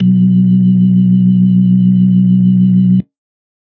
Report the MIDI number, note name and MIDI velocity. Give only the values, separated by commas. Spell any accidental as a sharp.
35, B1, 75